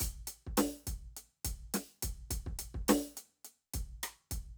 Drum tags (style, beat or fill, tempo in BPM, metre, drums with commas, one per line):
rock
beat
105 BPM
4/4
closed hi-hat, snare, cross-stick, kick